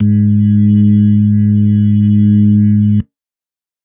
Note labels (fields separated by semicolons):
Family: organ; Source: electronic; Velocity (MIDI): 100; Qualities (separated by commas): dark